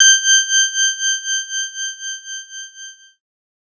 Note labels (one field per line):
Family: keyboard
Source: electronic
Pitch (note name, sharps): G6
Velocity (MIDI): 100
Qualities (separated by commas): bright